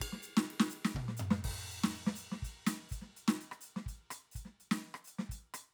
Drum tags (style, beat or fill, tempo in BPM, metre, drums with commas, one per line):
Latin
beat
125 BPM
3/4
crash, ride, ride bell, closed hi-hat, hi-hat pedal, snare, cross-stick, mid tom, floor tom, kick